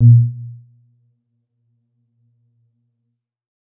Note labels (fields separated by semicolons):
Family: keyboard; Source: electronic; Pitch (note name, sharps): A#2; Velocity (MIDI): 25; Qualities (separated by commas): dark, percussive, reverb